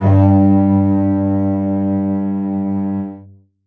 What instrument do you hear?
acoustic string instrument